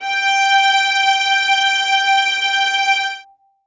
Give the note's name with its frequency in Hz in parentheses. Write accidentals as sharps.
G5 (784 Hz)